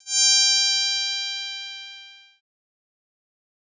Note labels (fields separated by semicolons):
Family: bass; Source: synthesizer; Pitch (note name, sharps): G5; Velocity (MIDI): 75; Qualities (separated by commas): bright, distorted, fast decay